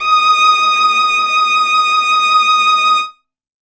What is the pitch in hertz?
1245 Hz